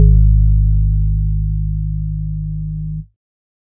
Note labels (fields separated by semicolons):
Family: organ; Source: electronic; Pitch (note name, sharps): G#1; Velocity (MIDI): 100; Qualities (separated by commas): dark